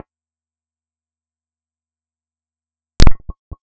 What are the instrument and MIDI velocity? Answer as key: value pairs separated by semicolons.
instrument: synthesizer bass; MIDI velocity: 127